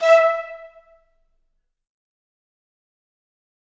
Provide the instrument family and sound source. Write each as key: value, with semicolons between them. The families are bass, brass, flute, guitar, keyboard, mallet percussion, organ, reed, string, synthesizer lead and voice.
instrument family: reed; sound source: acoustic